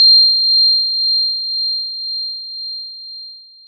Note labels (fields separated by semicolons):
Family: mallet percussion; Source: acoustic; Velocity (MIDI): 50; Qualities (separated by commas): bright, long release